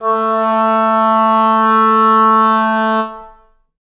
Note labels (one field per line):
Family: reed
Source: acoustic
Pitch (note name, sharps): A3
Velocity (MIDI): 100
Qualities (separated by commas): reverb